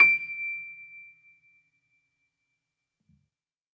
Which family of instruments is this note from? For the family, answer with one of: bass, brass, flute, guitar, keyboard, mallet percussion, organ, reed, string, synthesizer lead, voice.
keyboard